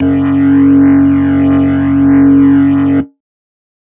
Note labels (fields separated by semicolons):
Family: organ; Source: electronic; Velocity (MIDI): 50